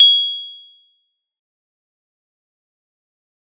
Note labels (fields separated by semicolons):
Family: mallet percussion; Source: acoustic; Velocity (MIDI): 127; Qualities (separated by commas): bright, fast decay, percussive